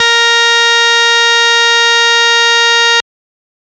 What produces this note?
electronic organ